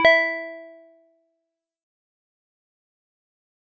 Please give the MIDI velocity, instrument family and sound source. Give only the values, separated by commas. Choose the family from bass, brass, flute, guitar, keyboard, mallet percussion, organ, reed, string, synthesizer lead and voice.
100, mallet percussion, acoustic